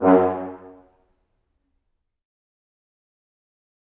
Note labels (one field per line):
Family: brass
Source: acoustic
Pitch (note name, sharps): F#2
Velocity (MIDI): 100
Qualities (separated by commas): fast decay, percussive, reverb